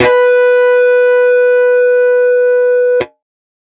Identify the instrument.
electronic guitar